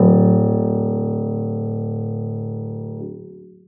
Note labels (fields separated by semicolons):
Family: keyboard; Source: acoustic; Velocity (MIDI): 50; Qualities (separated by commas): long release, reverb